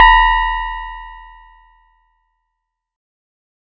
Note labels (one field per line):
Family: mallet percussion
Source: acoustic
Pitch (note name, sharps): E1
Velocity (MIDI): 100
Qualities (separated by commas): bright